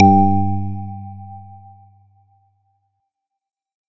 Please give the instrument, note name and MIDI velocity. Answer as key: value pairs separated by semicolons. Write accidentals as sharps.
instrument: electronic organ; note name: G2; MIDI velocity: 100